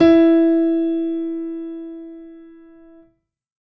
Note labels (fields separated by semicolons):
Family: keyboard; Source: acoustic; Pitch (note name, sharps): E4; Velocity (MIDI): 127; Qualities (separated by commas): reverb